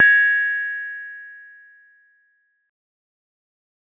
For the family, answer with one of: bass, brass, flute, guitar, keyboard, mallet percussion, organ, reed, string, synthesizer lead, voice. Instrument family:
mallet percussion